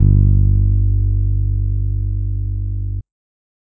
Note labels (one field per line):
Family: bass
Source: electronic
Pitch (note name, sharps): G1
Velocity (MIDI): 50